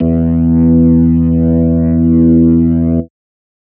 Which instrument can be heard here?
electronic organ